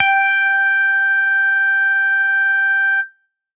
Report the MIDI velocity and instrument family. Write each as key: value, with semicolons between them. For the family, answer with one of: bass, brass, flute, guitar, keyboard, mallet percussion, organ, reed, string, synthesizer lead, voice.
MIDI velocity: 100; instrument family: bass